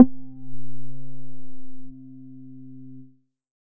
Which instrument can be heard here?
synthesizer bass